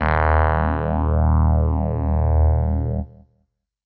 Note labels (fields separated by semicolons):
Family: keyboard; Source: electronic; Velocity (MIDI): 127; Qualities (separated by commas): distorted